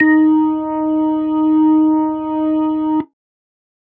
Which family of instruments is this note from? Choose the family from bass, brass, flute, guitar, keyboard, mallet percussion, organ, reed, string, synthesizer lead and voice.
organ